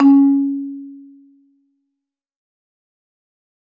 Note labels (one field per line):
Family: mallet percussion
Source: acoustic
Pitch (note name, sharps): C#4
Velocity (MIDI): 127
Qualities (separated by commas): dark, fast decay, reverb